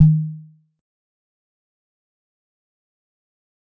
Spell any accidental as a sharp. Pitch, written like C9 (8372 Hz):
D#3 (155.6 Hz)